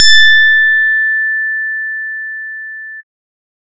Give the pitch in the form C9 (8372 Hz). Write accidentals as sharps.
A6 (1760 Hz)